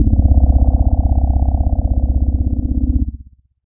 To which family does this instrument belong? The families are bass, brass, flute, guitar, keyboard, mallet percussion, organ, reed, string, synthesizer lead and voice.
keyboard